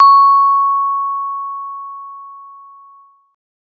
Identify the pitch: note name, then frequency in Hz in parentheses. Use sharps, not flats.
C#6 (1109 Hz)